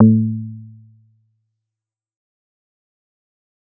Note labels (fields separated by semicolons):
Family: bass; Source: synthesizer; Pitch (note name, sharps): A2; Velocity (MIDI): 100; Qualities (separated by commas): dark, fast decay, percussive